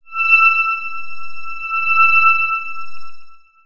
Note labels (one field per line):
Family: synthesizer lead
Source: synthesizer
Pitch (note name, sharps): E6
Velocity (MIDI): 50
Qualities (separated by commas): long release, non-linear envelope